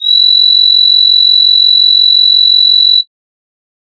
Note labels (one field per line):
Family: flute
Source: synthesizer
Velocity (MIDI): 100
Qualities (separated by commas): bright